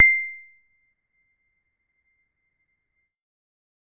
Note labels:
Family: keyboard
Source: electronic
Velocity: 75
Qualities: percussive, reverb

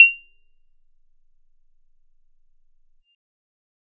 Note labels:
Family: bass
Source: synthesizer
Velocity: 50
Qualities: bright, percussive

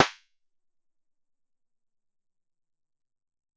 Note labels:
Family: guitar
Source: synthesizer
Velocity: 75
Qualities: percussive

